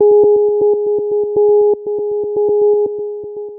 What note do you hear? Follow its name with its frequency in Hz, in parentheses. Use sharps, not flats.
G#4 (415.3 Hz)